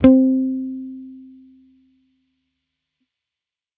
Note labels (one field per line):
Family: bass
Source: electronic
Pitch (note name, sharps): C4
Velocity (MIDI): 25